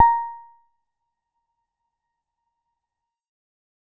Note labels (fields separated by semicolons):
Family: keyboard; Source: electronic; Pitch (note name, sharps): A#5; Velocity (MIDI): 25; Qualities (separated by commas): percussive, reverb